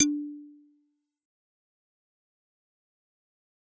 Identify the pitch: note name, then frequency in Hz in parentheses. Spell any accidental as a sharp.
D4 (293.7 Hz)